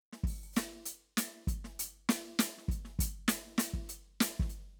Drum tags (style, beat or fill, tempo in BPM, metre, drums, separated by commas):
funk, beat, 100 BPM, 4/4, closed hi-hat, open hi-hat, hi-hat pedal, snare, kick